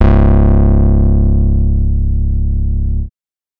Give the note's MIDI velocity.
25